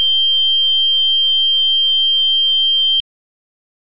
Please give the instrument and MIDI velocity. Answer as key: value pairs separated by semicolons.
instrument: electronic organ; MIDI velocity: 75